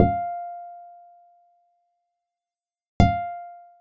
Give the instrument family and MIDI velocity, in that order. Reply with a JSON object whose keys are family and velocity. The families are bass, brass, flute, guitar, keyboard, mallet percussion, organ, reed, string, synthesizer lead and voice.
{"family": "guitar", "velocity": 25}